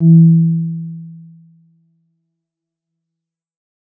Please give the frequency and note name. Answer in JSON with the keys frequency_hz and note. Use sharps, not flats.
{"frequency_hz": 164.8, "note": "E3"}